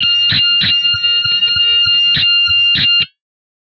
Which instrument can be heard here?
electronic guitar